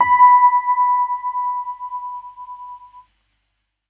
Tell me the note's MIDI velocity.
50